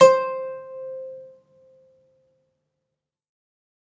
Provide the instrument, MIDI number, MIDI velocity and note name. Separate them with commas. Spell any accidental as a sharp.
acoustic guitar, 72, 100, C5